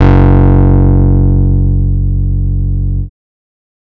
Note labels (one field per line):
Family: bass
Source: synthesizer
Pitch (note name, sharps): F#1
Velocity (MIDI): 75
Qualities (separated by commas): distorted